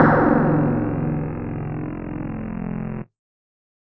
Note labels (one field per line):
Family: mallet percussion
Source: electronic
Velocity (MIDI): 100